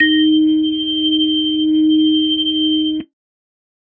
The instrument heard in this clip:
electronic organ